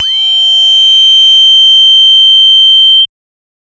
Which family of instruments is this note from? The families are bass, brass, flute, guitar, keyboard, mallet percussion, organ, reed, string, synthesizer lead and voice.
bass